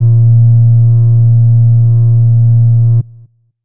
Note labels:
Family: flute; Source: acoustic; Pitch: A#2; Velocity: 50; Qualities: dark

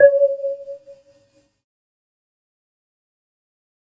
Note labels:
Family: keyboard; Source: synthesizer; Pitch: C#5; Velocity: 50; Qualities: fast decay

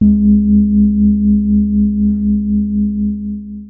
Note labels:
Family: keyboard; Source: electronic; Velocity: 50; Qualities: dark, long release, reverb

